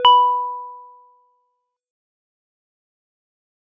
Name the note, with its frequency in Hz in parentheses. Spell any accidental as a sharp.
B5 (987.8 Hz)